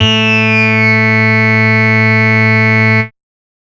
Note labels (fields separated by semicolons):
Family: bass; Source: synthesizer; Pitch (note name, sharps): A2; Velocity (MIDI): 50; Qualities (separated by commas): bright, distorted, multiphonic